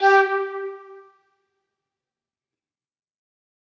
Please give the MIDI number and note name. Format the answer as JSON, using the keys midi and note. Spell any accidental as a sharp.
{"midi": 67, "note": "G4"}